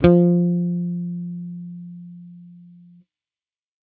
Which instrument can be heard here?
electronic bass